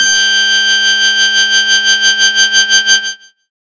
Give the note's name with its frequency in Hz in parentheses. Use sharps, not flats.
G6 (1568 Hz)